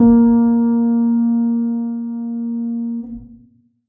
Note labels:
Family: keyboard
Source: acoustic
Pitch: A#3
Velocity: 50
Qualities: dark, reverb

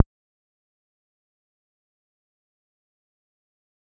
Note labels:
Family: bass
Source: synthesizer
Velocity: 127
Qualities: fast decay, percussive

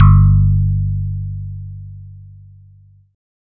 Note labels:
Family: bass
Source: synthesizer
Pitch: G1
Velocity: 25

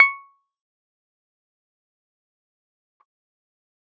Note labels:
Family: keyboard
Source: electronic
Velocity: 75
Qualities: fast decay, percussive

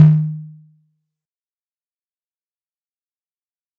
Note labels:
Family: mallet percussion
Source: acoustic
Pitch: D#3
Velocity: 75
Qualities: fast decay, percussive

